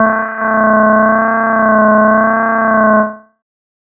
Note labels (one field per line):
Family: bass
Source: synthesizer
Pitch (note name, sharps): A3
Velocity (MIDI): 50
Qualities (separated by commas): distorted, tempo-synced